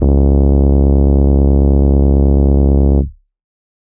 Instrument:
electronic organ